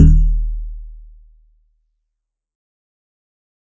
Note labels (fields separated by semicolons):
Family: guitar; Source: synthesizer; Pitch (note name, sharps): D#1; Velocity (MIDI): 75; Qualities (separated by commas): dark, fast decay